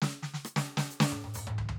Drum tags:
Purdie shuffle, fill, 130 BPM, 4/4, hi-hat pedal, snare, cross-stick, high tom, floor tom

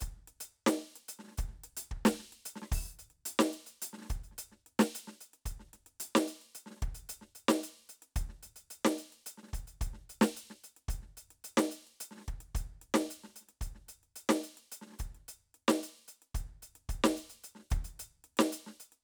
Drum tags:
prog rock, beat, 110 BPM, 5/4, closed hi-hat, open hi-hat, snare, cross-stick, kick

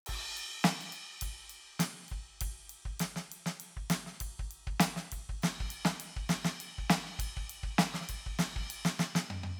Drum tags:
rock, beat, 100 BPM, 4/4, ride, snare, high tom, kick

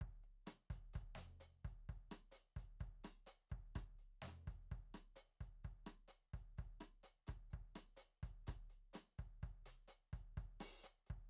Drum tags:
bossa nova, beat, 127 BPM, 4/4, closed hi-hat, open hi-hat, hi-hat pedal, snare, cross-stick, mid tom, kick

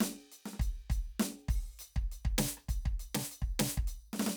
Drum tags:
rock, beat, 100 BPM, 4/4, closed hi-hat, hi-hat pedal, percussion, snare, cross-stick, kick

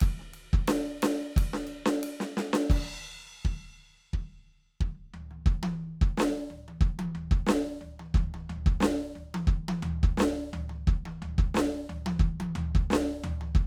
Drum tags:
rock, beat, 88 BPM, 4/4, crash, ride, ride bell, snare, high tom, floor tom, kick

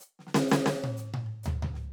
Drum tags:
Afro-Cuban bembé, fill, 122 BPM, 4/4, hi-hat pedal, snare, cross-stick, high tom, floor tom

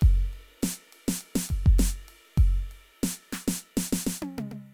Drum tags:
rock, beat, 100 BPM, 4/4, ride, snare, high tom, mid tom, kick

